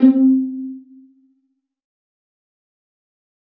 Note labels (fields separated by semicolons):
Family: string; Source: acoustic; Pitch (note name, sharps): C4; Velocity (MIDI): 25; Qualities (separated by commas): dark, fast decay, reverb